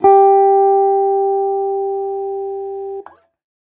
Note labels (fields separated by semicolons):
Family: guitar; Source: electronic; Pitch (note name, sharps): G4; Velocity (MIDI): 50